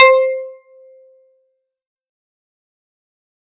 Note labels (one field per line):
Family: guitar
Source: synthesizer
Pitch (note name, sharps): C5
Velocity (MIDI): 100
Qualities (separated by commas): fast decay, percussive